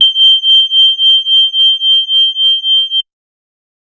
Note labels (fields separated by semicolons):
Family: organ; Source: electronic; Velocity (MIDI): 50; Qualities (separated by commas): bright